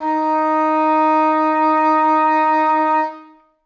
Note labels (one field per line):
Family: reed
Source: acoustic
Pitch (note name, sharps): D#4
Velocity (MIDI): 25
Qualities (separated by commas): reverb